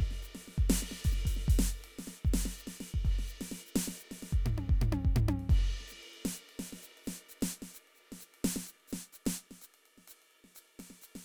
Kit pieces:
ride, open hi-hat, hi-hat pedal, snare, high tom, floor tom and kick